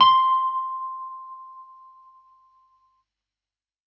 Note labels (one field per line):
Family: keyboard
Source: electronic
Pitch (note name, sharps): C6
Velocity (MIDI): 127